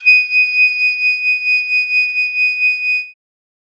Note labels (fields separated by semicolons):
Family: flute; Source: acoustic; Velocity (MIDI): 25; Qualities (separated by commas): bright